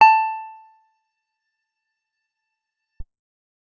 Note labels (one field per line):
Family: guitar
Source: acoustic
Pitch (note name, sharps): A5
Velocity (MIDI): 50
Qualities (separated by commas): percussive